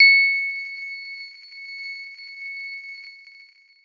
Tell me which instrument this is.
electronic guitar